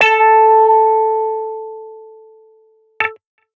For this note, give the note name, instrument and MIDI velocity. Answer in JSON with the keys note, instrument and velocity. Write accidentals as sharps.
{"note": "A4", "instrument": "electronic guitar", "velocity": 127}